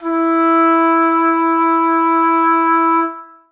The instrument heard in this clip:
acoustic reed instrument